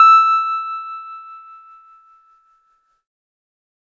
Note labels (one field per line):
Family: keyboard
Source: electronic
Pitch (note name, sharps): E6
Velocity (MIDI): 50